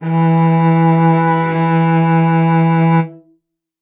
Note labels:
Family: string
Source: acoustic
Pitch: E3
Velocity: 75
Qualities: reverb

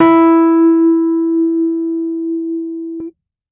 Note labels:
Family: keyboard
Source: electronic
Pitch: E4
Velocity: 127

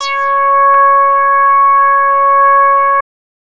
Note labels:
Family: bass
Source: synthesizer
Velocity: 50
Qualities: distorted

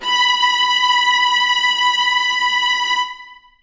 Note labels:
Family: string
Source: acoustic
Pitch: B5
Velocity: 100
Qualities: bright, reverb

